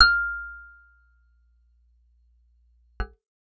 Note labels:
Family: guitar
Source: acoustic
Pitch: F6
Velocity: 100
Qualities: percussive

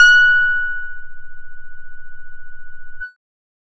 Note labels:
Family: bass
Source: synthesizer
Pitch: F#6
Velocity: 25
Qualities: distorted, multiphonic, tempo-synced

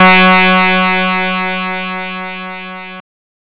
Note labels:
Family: guitar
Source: synthesizer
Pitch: F#3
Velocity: 50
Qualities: bright, distorted

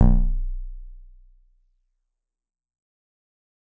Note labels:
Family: guitar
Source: electronic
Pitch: B0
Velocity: 50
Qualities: dark, fast decay, reverb

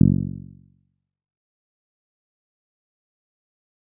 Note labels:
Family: bass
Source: synthesizer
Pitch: F#1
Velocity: 100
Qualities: dark, fast decay, percussive

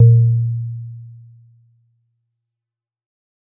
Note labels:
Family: mallet percussion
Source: acoustic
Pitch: A#2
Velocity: 100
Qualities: dark, fast decay

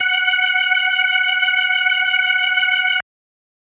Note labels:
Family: organ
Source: electronic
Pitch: F#5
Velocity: 127

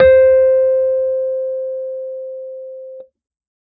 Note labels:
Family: keyboard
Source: electronic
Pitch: C5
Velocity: 127

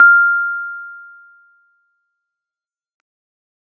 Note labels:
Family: keyboard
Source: electronic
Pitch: F6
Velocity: 50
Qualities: fast decay

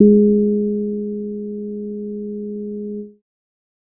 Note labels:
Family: bass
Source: synthesizer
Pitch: G#3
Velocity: 75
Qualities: dark

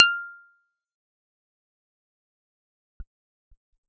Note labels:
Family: keyboard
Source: electronic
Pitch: F6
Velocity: 127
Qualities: fast decay

